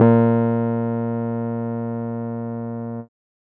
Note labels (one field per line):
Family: keyboard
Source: electronic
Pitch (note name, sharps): A#2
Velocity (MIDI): 75